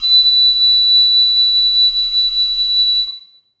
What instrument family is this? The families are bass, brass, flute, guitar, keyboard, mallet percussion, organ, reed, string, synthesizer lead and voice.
flute